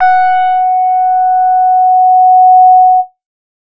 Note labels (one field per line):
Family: bass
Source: synthesizer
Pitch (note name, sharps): F#5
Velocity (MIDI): 25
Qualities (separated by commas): distorted